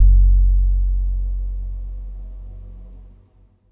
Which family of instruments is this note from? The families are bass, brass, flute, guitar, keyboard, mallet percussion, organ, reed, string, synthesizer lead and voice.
guitar